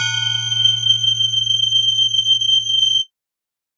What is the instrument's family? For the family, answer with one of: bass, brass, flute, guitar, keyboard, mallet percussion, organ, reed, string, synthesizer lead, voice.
mallet percussion